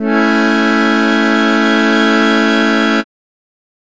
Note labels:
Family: keyboard; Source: acoustic; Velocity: 25

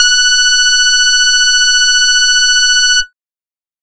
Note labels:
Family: bass; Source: synthesizer; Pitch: F#6; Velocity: 127; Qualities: bright, distorted, multiphonic, tempo-synced

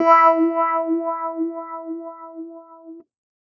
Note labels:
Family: keyboard; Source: electronic; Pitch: E4; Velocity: 100

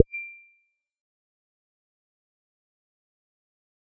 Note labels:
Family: bass; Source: synthesizer; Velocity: 100; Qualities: fast decay, percussive

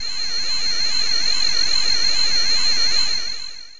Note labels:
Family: voice; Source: synthesizer; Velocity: 50; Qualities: bright, distorted, long release

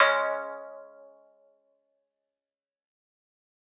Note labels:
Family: guitar; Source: acoustic; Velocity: 127; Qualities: fast decay

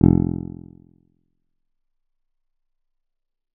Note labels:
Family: guitar; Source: acoustic; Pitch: F1; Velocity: 50; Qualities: dark

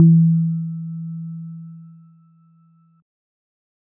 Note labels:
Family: keyboard; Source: electronic; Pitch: E3; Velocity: 25; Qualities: dark

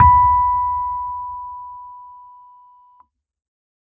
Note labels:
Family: keyboard; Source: electronic; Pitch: B5; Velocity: 100

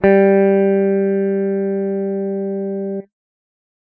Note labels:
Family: guitar; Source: electronic; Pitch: G3; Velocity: 75

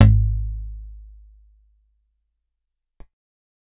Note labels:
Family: guitar; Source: acoustic; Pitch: G#1; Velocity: 127; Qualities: dark

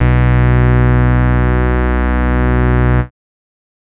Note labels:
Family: bass; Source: synthesizer; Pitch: B1; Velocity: 25; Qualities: bright, distorted

